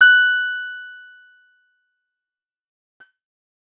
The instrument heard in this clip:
acoustic guitar